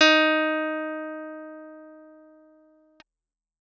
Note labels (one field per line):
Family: keyboard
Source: electronic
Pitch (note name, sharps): D#4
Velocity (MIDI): 127